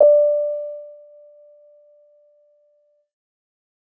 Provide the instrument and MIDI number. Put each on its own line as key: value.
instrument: electronic keyboard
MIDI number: 74